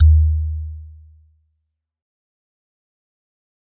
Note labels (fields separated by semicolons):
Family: mallet percussion; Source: acoustic; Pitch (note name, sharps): D#2; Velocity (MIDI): 75; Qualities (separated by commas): dark, fast decay